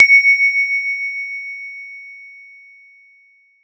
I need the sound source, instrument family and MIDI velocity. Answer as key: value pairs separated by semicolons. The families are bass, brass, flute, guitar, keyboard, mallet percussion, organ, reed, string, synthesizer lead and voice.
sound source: acoustic; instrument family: mallet percussion; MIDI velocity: 25